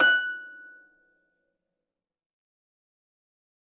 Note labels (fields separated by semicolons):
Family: string; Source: acoustic; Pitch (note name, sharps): F#6; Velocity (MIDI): 50; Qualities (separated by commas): fast decay, percussive, reverb